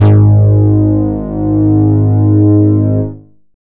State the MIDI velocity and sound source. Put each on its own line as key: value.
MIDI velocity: 75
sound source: synthesizer